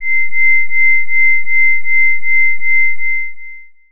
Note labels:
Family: organ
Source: electronic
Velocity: 127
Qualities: distorted, long release

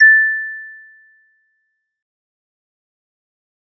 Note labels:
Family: mallet percussion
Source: acoustic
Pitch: A6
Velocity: 50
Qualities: fast decay

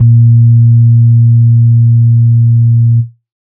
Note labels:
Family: organ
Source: electronic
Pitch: A#2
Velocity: 75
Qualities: dark

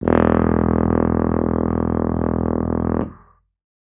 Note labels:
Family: brass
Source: acoustic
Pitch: E1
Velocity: 75

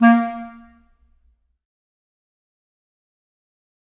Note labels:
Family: reed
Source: acoustic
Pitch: A#3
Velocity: 100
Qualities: fast decay, percussive, reverb

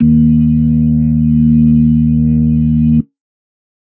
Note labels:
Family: organ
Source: electronic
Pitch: D#2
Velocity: 25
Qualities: dark

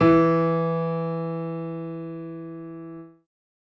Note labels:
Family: keyboard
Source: acoustic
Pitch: E3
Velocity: 100

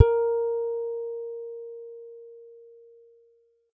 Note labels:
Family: guitar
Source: acoustic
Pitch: A#4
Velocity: 25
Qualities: dark

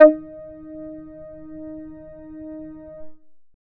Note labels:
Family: bass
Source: synthesizer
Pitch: D#4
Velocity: 50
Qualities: distorted

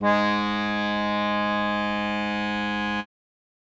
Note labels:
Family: reed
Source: acoustic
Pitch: G#2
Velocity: 25

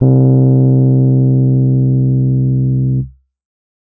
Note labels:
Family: keyboard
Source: electronic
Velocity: 100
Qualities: distorted

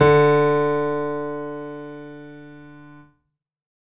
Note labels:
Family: keyboard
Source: acoustic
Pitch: D3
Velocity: 127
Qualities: reverb

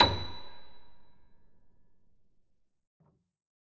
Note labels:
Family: keyboard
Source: acoustic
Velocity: 50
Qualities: reverb

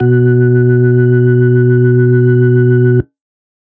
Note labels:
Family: organ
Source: electronic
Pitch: B2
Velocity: 50

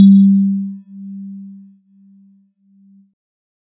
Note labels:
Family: keyboard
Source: synthesizer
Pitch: G3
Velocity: 50

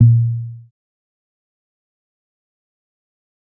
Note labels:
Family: bass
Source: synthesizer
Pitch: A#2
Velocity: 127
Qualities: dark, fast decay, percussive

